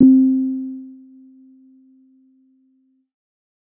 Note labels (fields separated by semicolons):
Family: keyboard; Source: electronic; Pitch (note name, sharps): C4; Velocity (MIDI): 100; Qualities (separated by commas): dark